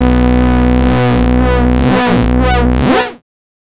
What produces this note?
synthesizer bass